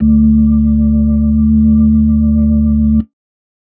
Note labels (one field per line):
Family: organ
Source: electronic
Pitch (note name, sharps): D2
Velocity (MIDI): 25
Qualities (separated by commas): dark